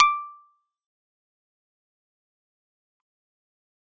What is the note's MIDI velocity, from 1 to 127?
100